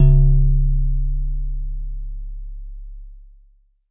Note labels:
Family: mallet percussion; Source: acoustic; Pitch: C#1; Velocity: 25; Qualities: dark

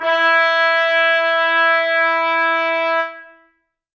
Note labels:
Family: brass; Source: acoustic; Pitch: E4; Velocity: 75; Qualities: reverb

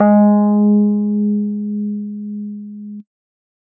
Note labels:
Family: keyboard; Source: electronic; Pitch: G#3; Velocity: 50

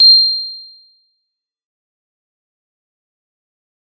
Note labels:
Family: mallet percussion; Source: acoustic; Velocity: 127; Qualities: bright, fast decay, percussive

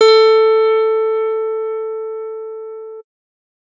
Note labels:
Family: bass; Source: synthesizer; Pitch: A4; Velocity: 127; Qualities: distorted

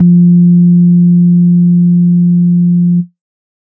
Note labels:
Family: organ; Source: electronic; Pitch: F3; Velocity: 50; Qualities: dark

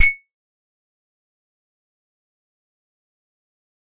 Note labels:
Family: keyboard; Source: acoustic; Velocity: 25; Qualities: fast decay, percussive

